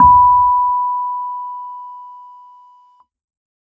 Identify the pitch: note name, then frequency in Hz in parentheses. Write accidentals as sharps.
B5 (987.8 Hz)